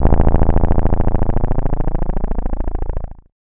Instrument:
synthesizer bass